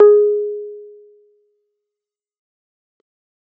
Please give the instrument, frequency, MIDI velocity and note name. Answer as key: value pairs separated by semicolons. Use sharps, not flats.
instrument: electronic keyboard; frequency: 415.3 Hz; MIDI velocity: 25; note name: G#4